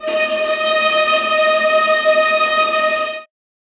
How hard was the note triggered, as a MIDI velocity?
75